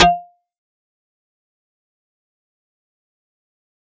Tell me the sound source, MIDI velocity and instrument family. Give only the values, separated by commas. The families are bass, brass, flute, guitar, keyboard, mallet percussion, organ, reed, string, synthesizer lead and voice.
acoustic, 127, mallet percussion